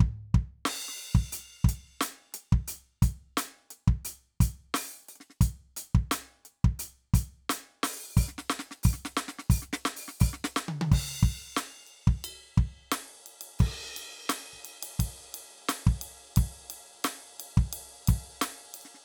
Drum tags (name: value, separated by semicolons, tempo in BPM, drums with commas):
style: rock; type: beat; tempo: 88 BPM; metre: 4/4; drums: crash, ride, ride bell, closed hi-hat, open hi-hat, hi-hat pedal, snare, high tom, kick